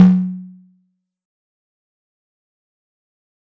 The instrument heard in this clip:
acoustic mallet percussion instrument